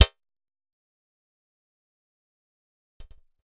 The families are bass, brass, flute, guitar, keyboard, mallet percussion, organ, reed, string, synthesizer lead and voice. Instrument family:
bass